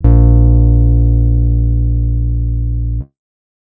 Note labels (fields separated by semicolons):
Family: guitar; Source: acoustic; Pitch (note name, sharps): A#1; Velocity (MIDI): 25; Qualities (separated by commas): dark